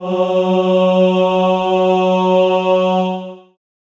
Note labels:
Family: voice; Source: acoustic; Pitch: F#3; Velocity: 127; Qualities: reverb

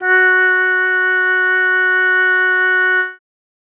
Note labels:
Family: reed; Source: acoustic; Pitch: F#4; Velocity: 75

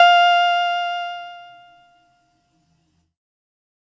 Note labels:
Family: keyboard; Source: electronic; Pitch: F5; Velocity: 100; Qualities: distorted

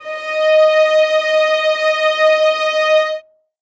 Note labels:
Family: string; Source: acoustic; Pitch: D#5; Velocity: 50; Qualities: reverb

